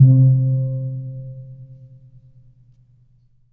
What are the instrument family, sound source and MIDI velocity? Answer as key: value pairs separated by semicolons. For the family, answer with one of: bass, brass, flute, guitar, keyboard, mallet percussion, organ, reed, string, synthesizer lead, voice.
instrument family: mallet percussion; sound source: acoustic; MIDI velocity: 75